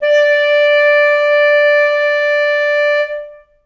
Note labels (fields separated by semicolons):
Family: reed; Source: acoustic; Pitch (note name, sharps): D5; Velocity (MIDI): 100; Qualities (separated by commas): reverb